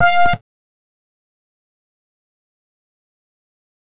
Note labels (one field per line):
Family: bass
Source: synthesizer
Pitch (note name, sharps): F5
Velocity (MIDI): 100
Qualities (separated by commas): fast decay, percussive